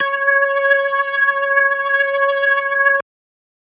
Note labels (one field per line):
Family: organ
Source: electronic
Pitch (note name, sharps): C#5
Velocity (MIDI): 75